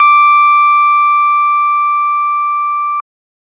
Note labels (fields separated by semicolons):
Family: organ; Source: electronic; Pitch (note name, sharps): D6; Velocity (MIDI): 100; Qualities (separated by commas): bright